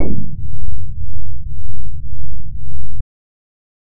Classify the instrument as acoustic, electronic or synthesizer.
synthesizer